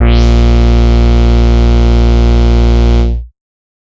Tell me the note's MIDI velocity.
100